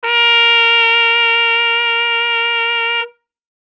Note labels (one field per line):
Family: brass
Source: acoustic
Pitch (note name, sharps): A#4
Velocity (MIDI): 127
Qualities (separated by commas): bright